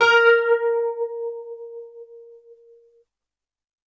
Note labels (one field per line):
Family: keyboard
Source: electronic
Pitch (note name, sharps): A#4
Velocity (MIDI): 127